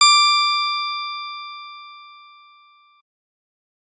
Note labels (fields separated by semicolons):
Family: keyboard; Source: electronic; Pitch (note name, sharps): D6; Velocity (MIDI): 127; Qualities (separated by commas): bright